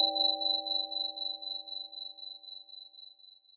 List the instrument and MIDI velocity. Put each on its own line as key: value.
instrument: electronic mallet percussion instrument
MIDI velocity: 100